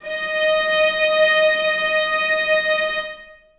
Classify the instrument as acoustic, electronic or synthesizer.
acoustic